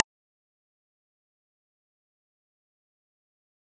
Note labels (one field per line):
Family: guitar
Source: electronic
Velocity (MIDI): 100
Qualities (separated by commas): fast decay, percussive